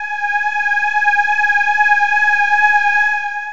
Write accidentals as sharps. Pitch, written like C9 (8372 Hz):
G#5 (830.6 Hz)